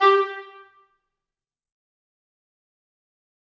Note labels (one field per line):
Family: reed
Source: acoustic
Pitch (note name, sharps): G4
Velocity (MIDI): 127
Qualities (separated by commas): fast decay, percussive, reverb